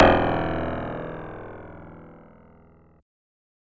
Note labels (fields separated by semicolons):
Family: synthesizer lead; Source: synthesizer; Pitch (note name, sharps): E0; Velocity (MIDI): 127; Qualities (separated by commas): bright, distorted